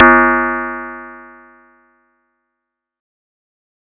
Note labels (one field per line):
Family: mallet percussion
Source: acoustic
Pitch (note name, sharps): G1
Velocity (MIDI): 127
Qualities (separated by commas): bright